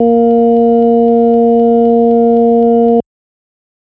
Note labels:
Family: organ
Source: electronic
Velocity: 127

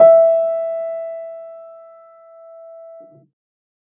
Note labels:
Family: keyboard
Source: acoustic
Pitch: E5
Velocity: 50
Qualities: reverb

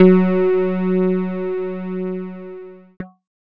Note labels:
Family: keyboard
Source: electronic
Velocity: 75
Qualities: distorted

